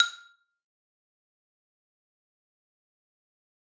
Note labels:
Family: mallet percussion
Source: acoustic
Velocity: 127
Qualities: fast decay, percussive, reverb

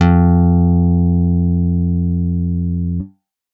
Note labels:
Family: guitar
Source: electronic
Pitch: F2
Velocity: 50

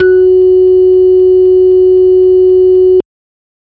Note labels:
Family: organ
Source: electronic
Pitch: F#4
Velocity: 25

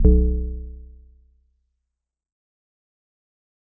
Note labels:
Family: mallet percussion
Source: acoustic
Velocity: 127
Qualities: dark, fast decay, multiphonic

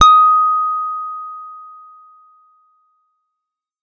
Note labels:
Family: guitar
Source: electronic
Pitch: D#6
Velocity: 50

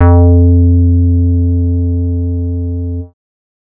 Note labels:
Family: bass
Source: synthesizer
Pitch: F2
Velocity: 50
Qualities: dark

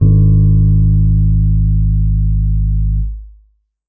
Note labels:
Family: keyboard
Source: electronic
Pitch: G#1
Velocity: 50

